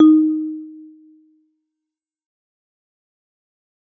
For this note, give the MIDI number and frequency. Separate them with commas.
63, 311.1 Hz